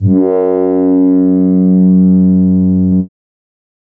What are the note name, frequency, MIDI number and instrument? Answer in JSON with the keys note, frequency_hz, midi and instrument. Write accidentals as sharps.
{"note": "F#2", "frequency_hz": 92.5, "midi": 42, "instrument": "synthesizer keyboard"}